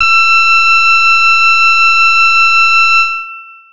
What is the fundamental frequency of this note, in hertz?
1319 Hz